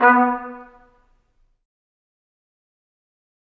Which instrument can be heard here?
acoustic brass instrument